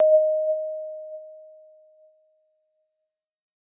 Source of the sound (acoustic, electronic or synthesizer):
electronic